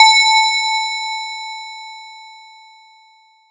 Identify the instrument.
acoustic mallet percussion instrument